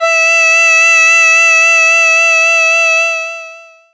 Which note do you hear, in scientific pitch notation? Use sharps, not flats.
E5